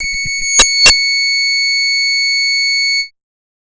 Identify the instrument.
synthesizer bass